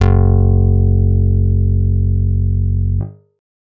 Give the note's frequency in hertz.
46.25 Hz